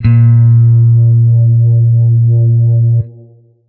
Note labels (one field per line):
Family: guitar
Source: electronic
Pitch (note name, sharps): A#2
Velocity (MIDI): 50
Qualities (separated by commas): distorted, long release